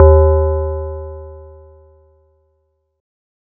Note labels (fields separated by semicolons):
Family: mallet percussion; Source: acoustic; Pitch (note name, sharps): D#2; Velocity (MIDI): 25